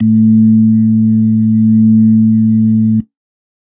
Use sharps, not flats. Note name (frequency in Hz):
A2 (110 Hz)